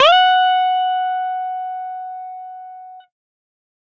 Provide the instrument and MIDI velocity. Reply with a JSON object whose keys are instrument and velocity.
{"instrument": "electronic guitar", "velocity": 127}